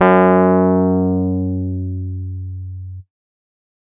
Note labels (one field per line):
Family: keyboard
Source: electronic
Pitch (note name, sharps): F#2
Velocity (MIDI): 100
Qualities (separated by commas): distorted